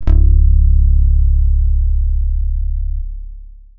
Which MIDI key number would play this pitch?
25